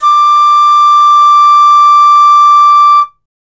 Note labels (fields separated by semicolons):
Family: flute; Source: acoustic; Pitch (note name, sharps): D6; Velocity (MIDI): 50; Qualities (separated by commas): bright